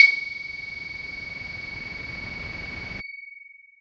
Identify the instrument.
synthesizer voice